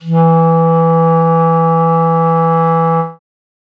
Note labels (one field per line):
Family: reed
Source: acoustic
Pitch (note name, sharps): E3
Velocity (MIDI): 50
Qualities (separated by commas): dark